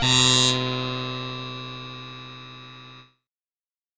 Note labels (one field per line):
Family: keyboard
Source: synthesizer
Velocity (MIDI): 127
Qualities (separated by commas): bright, distorted